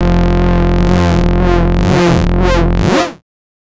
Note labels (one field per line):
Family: bass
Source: synthesizer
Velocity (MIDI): 50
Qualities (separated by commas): distorted, non-linear envelope